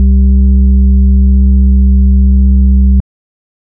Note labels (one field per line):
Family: organ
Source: electronic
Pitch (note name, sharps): C2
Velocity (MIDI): 75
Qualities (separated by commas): dark